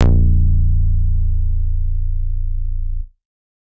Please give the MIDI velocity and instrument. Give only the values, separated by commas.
50, synthesizer bass